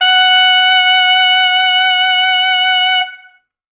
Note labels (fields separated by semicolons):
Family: brass; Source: acoustic; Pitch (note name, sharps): F#5; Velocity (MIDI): 100; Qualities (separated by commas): distorted